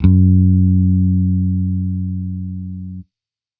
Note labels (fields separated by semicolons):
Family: bass; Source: electronic; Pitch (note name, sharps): F#2; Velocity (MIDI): 50